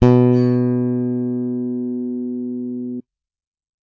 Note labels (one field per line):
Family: bass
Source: electronic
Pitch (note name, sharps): B2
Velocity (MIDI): 127